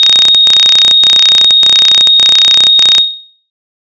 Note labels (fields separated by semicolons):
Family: bass; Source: synthesizer; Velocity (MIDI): 100; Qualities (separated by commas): bright